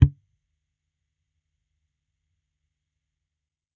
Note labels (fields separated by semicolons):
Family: bass; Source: electronic; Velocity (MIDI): 25; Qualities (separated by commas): percussive